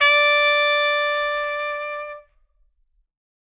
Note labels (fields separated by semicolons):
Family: brass; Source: acoustic; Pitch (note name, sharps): D5; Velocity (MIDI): 100; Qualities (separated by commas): bright